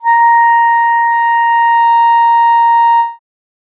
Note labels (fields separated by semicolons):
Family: reed; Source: acoustic; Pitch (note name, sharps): A#5; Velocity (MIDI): 75